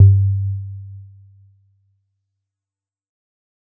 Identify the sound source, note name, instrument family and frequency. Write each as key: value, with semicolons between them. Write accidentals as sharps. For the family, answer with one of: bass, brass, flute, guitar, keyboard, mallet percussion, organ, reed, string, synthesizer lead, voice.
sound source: acoustic; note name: G2; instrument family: mallet percussion; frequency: 98 Hz